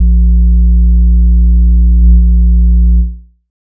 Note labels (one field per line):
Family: bass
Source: synthesizer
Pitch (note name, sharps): A#1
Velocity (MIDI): 25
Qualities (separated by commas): dark